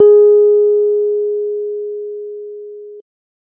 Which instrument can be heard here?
electronic keyboard